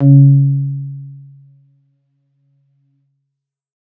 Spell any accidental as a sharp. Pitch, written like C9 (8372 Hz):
C#3 (138.6 Hz)